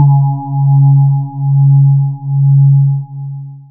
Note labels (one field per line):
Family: voice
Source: synthesizer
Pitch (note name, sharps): C#3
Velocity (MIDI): 25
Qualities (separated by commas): dark, long release